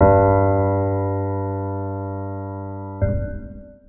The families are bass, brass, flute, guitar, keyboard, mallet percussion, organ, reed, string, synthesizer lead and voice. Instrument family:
organ